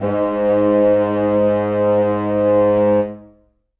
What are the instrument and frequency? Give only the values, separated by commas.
acoustic reed instrument, 103.8 Hz